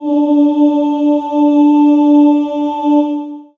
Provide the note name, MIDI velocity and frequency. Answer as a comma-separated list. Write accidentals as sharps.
D4, 100, 293.7 Hz